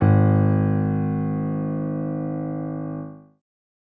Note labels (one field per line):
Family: keyboard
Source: acoustic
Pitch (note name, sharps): G#1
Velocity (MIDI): 50